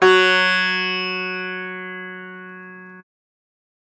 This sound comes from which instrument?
acoustic guitar